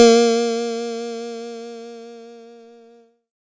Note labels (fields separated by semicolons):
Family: keyboard; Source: electronic; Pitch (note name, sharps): A#3; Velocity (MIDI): 50; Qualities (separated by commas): bright